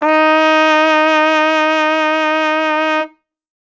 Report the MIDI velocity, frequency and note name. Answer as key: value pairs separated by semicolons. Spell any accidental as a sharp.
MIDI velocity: 127; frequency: 311.1 Hz; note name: D#4